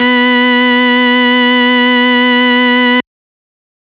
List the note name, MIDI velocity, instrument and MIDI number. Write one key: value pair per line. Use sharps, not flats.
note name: B3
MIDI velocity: 127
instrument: electronic organ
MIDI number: 59